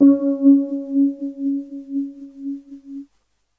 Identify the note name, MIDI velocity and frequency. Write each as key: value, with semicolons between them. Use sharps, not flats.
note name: C#4; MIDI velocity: 50; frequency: 277.2 Hz